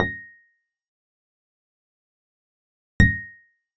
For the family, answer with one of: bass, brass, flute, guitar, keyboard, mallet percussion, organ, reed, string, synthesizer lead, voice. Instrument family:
guitar